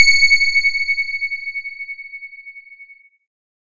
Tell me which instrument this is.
electronic keyboard